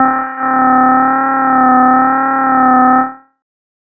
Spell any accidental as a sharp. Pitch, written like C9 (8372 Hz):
C4 (261.6 Hz)